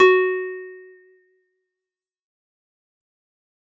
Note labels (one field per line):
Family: guitar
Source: acoustic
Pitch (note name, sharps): F#4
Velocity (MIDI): 75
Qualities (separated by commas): fast decay